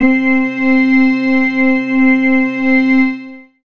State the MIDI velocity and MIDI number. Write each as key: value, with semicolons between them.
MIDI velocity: 100; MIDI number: 60